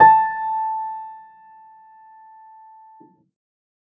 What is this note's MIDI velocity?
75